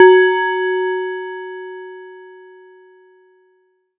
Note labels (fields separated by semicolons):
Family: mallet percussion; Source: acoustic; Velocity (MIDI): 25; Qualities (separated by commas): multiphonic